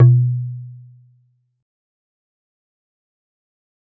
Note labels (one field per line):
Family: mallet percussion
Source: acoustic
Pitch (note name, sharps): B2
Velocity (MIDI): 50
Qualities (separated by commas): fast decay